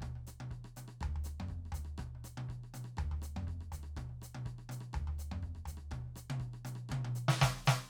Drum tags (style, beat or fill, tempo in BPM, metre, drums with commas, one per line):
Latin
beat
122 BPM
4/4
hi-hat pedal, snare, cross-stick, high tom, mid tom, floor tom, kick